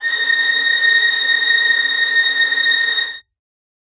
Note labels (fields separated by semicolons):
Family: string; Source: acoustic; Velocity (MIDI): 50; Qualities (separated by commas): non-linear envelope, reverb